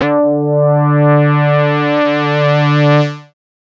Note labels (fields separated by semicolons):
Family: bass; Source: synthesizer; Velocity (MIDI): 100; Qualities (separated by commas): distorted, multiphonic